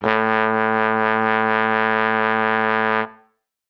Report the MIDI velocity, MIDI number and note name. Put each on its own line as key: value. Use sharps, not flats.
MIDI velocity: 100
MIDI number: 45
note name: A2